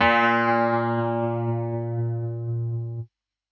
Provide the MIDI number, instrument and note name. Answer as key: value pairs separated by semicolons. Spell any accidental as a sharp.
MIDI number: 46; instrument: electronic keyboard; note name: A#2